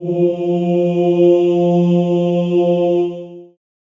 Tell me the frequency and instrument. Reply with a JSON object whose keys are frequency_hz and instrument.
{"frequency_hz": 174.6, "instrument": "acoustic voice"}